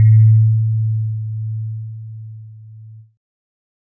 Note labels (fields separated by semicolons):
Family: keyboard; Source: electronic; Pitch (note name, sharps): A2; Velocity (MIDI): 25; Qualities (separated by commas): multiphonic